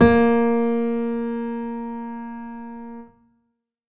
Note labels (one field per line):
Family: keyboard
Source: acoustic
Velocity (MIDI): 75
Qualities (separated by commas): reverb